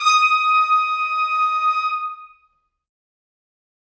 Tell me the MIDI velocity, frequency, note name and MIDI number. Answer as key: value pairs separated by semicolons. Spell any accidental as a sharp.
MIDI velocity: 100; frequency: 1245 Hz; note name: D#6; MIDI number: 87